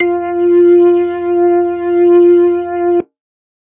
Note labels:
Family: organ; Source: electronic; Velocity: 127

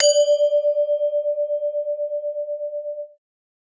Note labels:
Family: mallet percussion; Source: acoustic; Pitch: D5; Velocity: 127

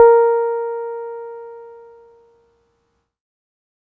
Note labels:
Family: keyboard; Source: electronic; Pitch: A#4; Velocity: 75; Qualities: dark

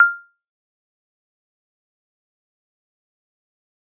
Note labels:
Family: mallet percussion; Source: acoustic; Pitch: F6; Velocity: 127; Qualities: fast decay, percussive

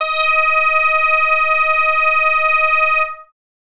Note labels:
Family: bass; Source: synthesizer; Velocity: 75

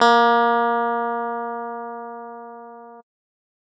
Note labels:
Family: keyboard; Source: electronic; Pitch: A#3; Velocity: 100; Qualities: bright

